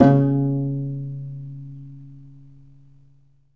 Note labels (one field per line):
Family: guitar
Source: acoustic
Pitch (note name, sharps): C#3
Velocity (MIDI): 100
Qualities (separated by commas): reverb